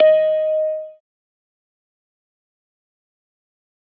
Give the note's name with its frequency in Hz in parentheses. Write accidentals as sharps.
D#5 (622.3 Hz)